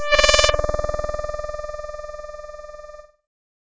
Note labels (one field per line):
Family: keyboard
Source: synthesizer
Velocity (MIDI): 127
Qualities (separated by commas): bright, distorted